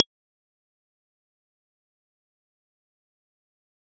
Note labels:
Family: guitar; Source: electronic; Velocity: 25; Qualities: fast decay, percussive

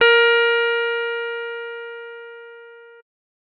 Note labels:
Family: keyboard; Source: electronic; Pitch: A#4; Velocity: 100; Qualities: bright

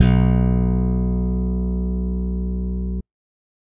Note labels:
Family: bass; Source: electronic; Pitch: B1; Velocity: 127; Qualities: bright

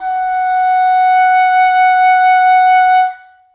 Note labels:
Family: reed; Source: acoustic; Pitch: F#5; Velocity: 25; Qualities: reverb

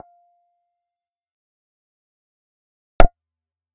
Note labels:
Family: bass; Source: synthesizer; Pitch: F5; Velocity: 50; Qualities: percussive, reverb

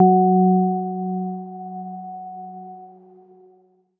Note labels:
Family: keyboard; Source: electronic; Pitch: F#3; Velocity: 75; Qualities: dark

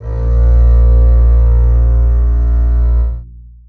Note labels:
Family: string; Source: acoustic; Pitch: A#1; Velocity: 75; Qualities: long release, reverb

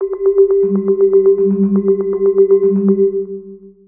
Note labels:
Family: mallet percussion; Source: synthesizer; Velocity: 75; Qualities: dark, long release, multiphonic, percussive, tempo-synced

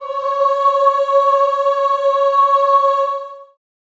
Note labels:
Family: voice; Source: acoustic; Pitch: C#5; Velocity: 75; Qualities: long release, reverb

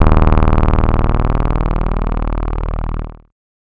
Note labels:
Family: bass; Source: synthesizer; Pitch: D#0; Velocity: 50; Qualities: bright, distorted

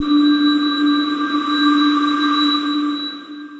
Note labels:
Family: mallet percussion; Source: electronic; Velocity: 50; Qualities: bright, long release, non-linear envelope

